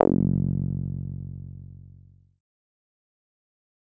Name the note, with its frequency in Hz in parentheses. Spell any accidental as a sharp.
F#1 (46.25 Hz)